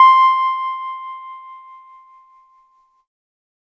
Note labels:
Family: keyboard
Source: electronic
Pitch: C6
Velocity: 25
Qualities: distorted

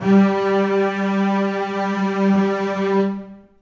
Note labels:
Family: string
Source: acoustic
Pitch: G3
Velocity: 127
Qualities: reverb

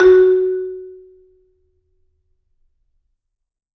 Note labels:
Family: mallet percussion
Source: acoustic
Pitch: F#4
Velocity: 127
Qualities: dark, reverb

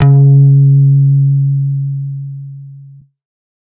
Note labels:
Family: bass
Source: synthesizer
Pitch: C#3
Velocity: 100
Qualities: distorted

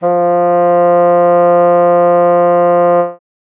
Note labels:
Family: reed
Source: acoustic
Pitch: F3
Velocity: 25

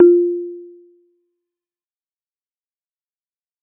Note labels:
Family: mallet percussion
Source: acoustic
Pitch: F4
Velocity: 127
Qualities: fast decay, percussive

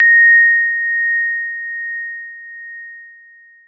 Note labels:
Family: keyboard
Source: electronic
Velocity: 100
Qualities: long release

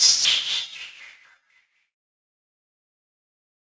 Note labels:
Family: keyboard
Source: electronic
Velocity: 127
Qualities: fast decay, non-linear envelope

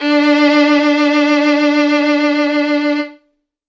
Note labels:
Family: string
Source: acoustic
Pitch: D4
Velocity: 100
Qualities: bright

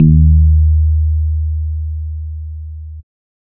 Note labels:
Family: bass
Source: synthesizer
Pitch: D#2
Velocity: 50

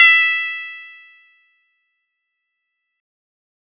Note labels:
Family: guitar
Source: synthesizer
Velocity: 25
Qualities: bright

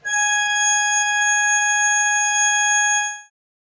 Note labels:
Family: organ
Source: acoustic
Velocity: 127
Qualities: reverb

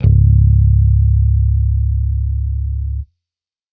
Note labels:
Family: bass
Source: electronic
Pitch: C#1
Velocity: 127

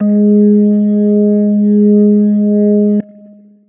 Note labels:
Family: organ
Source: electronic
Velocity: 127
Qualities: long release

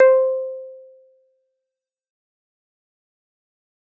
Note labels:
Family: keyboard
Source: electronic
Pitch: C5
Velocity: 50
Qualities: fast decay

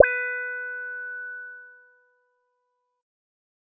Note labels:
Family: bass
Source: synthesizer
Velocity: 127

